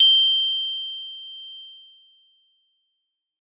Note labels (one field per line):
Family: mallet percussion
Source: acoustic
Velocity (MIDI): 75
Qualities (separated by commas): bright